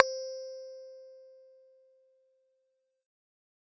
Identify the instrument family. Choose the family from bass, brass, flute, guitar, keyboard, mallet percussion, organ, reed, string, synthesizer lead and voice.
bass